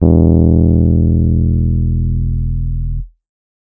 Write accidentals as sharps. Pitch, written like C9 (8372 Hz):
E1 (41.2 Hz)